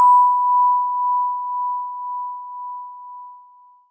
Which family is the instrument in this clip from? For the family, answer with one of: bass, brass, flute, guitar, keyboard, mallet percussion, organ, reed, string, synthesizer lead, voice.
mallet percussion